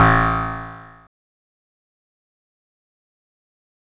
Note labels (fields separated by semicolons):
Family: guitar; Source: electronic; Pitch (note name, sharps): A1; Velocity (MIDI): 127; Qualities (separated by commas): bright, distorted, fast decay